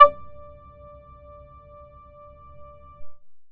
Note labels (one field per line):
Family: bass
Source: synthesizer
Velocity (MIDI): 50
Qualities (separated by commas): distorted, long release, percussive